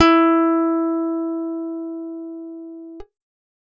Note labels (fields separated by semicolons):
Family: guitar; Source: acoustic; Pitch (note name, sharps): E4; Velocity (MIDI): 50